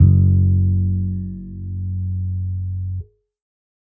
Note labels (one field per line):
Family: bass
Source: electronic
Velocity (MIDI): 50